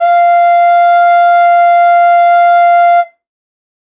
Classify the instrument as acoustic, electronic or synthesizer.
acoustic